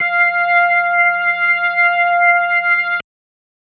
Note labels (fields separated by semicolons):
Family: organ; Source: electronic; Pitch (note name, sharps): F5; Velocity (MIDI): 25; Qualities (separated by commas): distorted